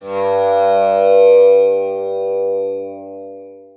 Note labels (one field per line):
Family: guitar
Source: acoustic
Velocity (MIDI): 50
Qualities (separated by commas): bright, long release, reverb